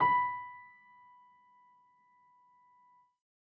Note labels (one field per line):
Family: keyboard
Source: acoustic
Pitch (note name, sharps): B5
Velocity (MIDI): 75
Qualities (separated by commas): percussive